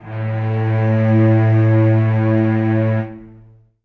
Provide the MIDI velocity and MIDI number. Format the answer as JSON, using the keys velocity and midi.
{"velocity": 25, "midi": 45}